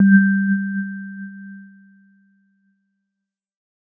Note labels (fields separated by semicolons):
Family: keyboard; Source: electronic; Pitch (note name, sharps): G3; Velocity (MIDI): 25